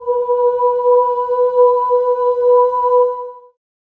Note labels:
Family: voice; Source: acoustic; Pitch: B4; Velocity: 75; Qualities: long release, reverb

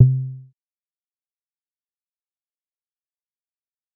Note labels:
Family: bass; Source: synthesizer; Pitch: C3; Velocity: 50; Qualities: dark, fast decay, percussive

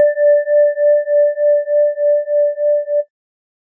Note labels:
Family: organ; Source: electronic; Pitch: D5; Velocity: 50; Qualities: dark

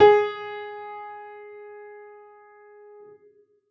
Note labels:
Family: keyboard; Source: acoustic; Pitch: G#4; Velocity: 100; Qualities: reverb

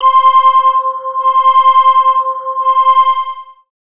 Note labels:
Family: bass; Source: synthesizer; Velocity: 25; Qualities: long release, multiphonic

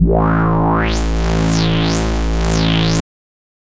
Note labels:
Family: bass; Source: synthesizer; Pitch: A1; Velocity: 127; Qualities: distorted

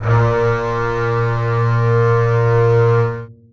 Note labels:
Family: string; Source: acoustic; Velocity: 50; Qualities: reverb

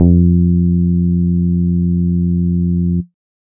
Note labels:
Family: bass; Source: synthesizer; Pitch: F2; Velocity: 50

